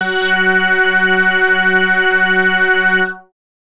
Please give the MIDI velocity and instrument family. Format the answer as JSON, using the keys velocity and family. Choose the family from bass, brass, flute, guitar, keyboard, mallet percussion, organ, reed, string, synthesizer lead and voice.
{"velocity": 127, "family": "bass"}